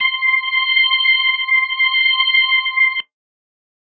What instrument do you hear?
electronic organ